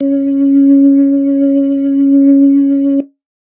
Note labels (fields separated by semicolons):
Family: organ; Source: electronic; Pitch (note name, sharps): C#4; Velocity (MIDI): 127; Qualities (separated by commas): dark